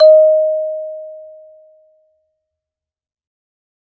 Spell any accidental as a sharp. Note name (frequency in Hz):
D#5 (622.3 Hz)